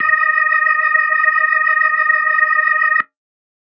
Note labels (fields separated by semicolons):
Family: organ; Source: electronic; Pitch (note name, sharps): D#5; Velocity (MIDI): 100; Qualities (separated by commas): reverb